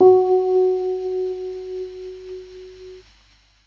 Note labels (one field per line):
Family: keyboard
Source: electronic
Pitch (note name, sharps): F#4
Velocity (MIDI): 25